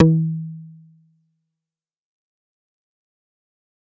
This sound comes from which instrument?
synthesizer bass